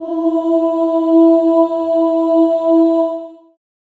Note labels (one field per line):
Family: voice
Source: acoustic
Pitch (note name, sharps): E4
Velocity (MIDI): 75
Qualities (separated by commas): reverb